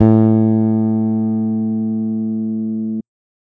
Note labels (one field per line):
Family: bass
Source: electronic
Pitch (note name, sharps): A2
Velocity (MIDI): 100